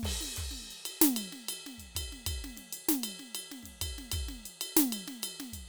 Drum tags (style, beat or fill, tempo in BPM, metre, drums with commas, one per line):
Afro-Cuban
beat
128 BPM
4/4
crash, ride, ride bell, hi-hat pedal, percussion, snare, kick